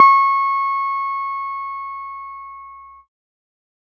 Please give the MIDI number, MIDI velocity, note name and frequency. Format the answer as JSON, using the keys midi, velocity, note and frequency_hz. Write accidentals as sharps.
{"midi": 85, "velocity": 100, "note": "C#6", "frequency_hz": 1109}